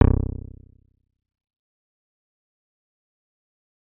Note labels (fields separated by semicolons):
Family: bass; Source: synthesizer; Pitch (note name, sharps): C1; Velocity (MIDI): 25; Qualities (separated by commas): fast decay, percussive